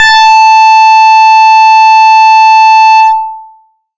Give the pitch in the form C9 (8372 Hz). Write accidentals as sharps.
A5 (880 Hz)